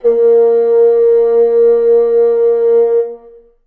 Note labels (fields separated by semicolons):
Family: reed; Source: acoustic; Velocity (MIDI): 50; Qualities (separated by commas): long release, reverb